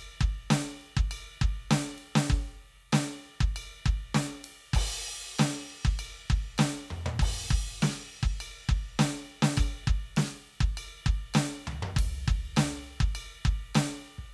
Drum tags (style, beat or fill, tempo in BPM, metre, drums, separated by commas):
rock, beat, 100 BPM, 4/4, crash, ride, ride bell, snare, high tom, mid tom, floor tom, kick